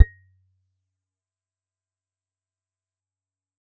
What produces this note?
acoustic guitar